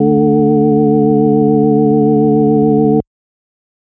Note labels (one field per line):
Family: organ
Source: electronic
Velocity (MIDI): 75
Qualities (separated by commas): multiphonic